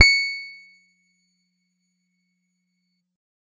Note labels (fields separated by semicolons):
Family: guitar; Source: electronic; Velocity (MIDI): 50; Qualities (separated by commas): bright, percussive